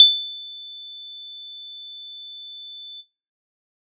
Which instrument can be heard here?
synthesizer bass